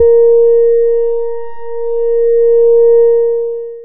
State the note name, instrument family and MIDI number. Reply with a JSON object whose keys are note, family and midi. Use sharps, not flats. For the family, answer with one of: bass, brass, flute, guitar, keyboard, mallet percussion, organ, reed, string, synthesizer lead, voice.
{"note": "A#4", "family": "bass", "midi": 70}